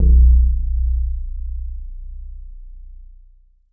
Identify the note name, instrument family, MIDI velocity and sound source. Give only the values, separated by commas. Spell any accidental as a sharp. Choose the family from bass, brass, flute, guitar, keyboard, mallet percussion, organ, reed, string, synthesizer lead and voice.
B0, guitar, 100, synthesizer